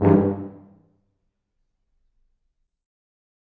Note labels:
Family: brass; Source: acoustic; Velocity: 127; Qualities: dark, percussive, reverb

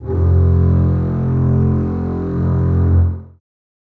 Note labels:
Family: string; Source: acoustic; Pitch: F1; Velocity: 100; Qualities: reverb

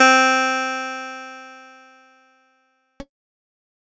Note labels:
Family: keyboard; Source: electronic; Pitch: C4; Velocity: 25; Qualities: bright

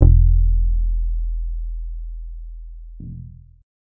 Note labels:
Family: guitar; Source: electronic; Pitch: E1; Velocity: 50; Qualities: long release

